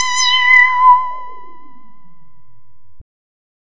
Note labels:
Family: bass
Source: synthesizer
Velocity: 127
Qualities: bright, distorted

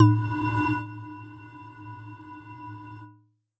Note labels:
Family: mallet percussion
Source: electronic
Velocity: 127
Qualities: dark, non-linear envelope

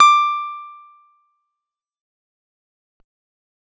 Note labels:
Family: guitar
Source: acoustic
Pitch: D6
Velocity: 75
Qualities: fast decay

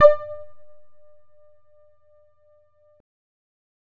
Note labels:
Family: bass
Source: synthesizer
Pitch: D5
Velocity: 50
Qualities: dark, distorted, percussive

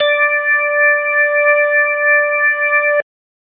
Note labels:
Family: organ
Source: electronic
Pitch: D5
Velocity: 75

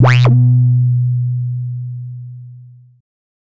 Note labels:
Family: bass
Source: synthesizer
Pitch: B2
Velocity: 100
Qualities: distorted

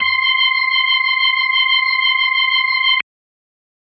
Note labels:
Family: organ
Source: electronic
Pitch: C6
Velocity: 75

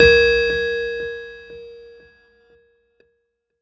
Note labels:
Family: keyboard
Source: electronic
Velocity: 127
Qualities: bright, distorted

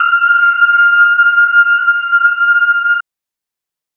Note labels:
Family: voice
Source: electronic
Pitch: F6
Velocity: 127

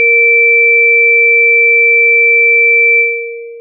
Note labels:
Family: synthesizer lead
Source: synthesizer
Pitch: A#4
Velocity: 100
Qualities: long release

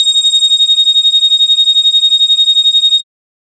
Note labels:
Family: bass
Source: synthesizer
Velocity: 100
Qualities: bright, distorted

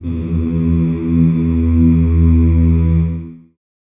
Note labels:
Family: voice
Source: acoustic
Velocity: 100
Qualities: dark, long release, reverb

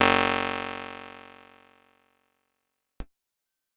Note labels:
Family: keyboard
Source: electronic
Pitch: F#1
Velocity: 75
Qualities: bright, fast decay

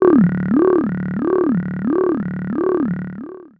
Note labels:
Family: voice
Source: synthesizer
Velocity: 75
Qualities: long release, non-linear envelope, tempo-synced

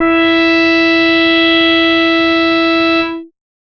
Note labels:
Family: bass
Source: synthesizer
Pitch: E4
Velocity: 75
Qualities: bright, distorted

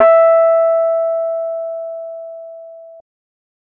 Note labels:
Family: keyboard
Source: electronic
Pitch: E5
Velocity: 127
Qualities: dark

